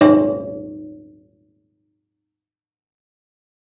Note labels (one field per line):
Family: guitar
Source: acoustic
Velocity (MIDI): 25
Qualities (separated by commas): fast decay